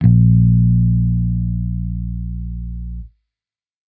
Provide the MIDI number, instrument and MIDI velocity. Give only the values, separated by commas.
34, electronic bass, 25